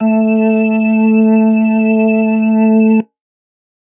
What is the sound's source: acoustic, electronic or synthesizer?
electronic